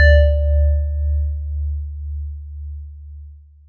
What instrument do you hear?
acoustic mallet percussion instrument